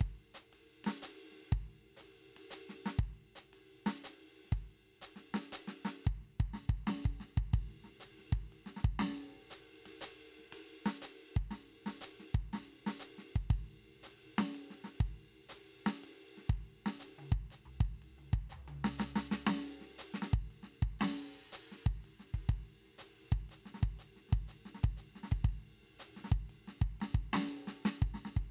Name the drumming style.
jazz